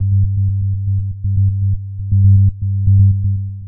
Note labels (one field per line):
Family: synthesizer lead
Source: synthesizer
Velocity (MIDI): 75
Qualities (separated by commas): dark, long release, tempo-synced